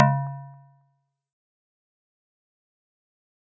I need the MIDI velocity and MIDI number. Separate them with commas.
75, 49